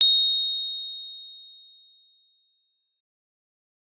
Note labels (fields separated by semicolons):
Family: keyboard; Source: electronic; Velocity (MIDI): 100; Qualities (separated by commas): bright